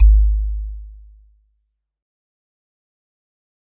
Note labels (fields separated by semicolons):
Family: mallet percussion; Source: acoustic; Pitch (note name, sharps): G#1; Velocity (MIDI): 50; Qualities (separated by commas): dark, fast decay